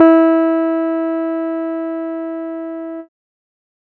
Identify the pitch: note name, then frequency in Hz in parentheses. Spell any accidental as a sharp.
E4 (329.6 Hz)